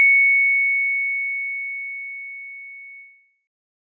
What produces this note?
acoustic mallet percussion instrument